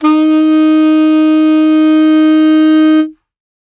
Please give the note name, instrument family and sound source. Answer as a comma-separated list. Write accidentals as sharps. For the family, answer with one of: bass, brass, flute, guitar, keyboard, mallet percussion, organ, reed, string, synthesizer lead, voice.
D#4, reed, acoustic